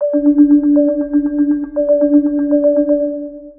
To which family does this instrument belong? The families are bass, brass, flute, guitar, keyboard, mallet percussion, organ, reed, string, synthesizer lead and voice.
mallet percussion